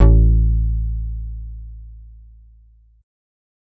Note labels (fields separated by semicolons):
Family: bass; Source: synthesizer; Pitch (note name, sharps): A1; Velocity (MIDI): 50